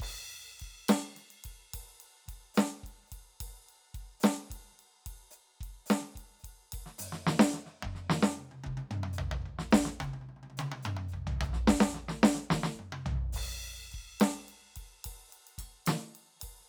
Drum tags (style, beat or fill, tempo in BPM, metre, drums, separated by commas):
blues shuffle, beat, 72 BPM, 4/4, crash, ride, ride bell, closed hi-hat, hi-hat pedal, snare, high tom, mid tom, floor tom, kick